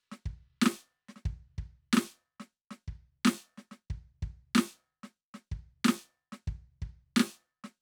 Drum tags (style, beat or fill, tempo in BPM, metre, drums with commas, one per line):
funk rock
beat
92 BPM
4/4
snare, kick